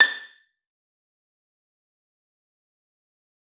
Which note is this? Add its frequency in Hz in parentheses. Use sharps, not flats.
A6 (1760 Hz)